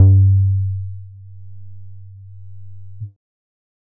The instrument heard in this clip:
synthesizer bass